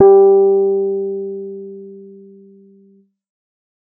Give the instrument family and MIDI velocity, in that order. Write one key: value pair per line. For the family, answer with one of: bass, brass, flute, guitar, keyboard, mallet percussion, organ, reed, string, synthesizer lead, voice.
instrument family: keyboard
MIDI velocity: 50